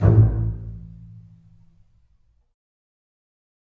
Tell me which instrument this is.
acoustic string instrument